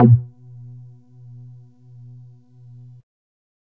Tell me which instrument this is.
synthesizer bass